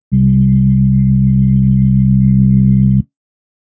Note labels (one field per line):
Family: organ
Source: electronic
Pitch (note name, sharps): C2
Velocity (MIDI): 25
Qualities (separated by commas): dark